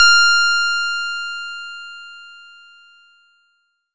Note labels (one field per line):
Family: bass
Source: synthesizer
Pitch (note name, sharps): F6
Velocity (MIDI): 100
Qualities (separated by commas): bright, distorted